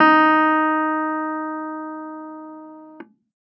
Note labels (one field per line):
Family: keyboard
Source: electronic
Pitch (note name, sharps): D#4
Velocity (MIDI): 25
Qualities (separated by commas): distorted